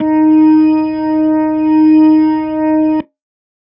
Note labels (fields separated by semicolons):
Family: organ; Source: electronic; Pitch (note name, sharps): D#4; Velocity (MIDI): 127